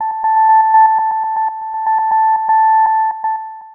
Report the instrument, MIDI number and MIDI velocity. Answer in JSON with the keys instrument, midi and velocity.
{"instrument": "synthesizer lead", "midi": 81, "velocity": 75}